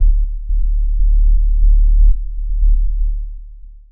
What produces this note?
synthesizer lead